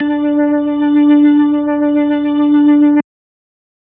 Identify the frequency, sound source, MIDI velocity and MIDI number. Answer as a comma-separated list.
293.7 Hz, electronic, 25, 62